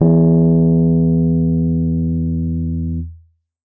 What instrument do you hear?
electronic keyboard